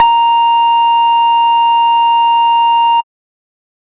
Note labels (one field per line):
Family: bass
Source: synthesizer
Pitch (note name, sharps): A#5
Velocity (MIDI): 75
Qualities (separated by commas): distorted, tempo-synced